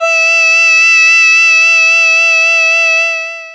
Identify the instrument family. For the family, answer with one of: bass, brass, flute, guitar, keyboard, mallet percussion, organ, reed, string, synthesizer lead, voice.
voice